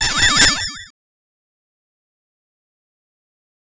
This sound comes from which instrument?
synthesizer bass